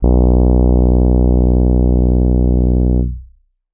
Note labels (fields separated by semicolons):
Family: keyboard; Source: electronic; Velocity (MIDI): 127; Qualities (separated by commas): distorted